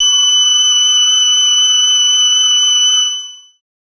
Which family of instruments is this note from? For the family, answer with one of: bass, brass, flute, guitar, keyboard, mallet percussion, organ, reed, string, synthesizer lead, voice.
voice